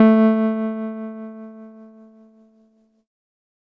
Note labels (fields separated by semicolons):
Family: keyboard; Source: electronic; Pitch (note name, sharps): A3; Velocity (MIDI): 75; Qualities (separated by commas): distorted